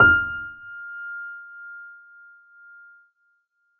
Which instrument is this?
acoustic keyboard